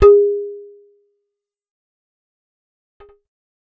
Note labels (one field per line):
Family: bass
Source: synthesizer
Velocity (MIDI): 75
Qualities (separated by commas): fast decay, percussive